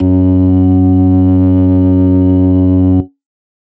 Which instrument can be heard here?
electronic organ